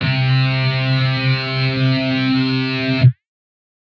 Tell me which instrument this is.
electronic guitar